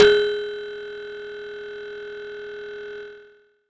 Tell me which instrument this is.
acoustic mallet percussion instrument